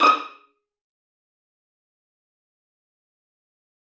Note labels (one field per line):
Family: string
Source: acoustic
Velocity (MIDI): 100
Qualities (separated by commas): fast decay, percussive, reverb